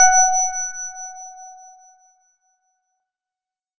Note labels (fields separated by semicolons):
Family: organ; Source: electronic; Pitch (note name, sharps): F#5; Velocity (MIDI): 127; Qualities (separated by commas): bright